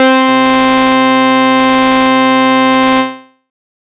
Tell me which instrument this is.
synthesizer bass